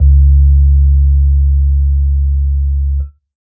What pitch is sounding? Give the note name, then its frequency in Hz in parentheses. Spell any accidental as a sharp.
C#2 (69.3 Hz)